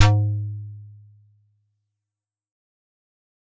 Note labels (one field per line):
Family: keyboard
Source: acoustic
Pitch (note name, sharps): G#2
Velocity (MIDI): 100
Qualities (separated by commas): fast decay